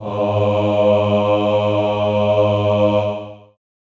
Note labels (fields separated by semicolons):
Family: voice; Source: acoustic; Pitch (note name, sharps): G#2; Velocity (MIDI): 100; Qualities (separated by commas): reverb